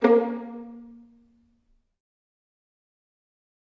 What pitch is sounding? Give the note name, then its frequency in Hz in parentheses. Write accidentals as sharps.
A#3 (233.1 Hz)